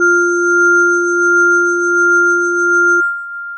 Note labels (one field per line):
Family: mallet percussion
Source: electronic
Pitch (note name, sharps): F4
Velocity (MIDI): 25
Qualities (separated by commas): long release